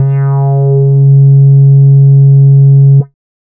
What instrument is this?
synthesizer bass